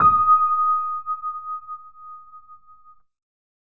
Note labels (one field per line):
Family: keyboard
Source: electronic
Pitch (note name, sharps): D#6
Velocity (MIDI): 25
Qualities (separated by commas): reverb